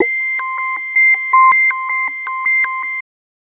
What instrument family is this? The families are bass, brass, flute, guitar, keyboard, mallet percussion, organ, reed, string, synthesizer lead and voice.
bass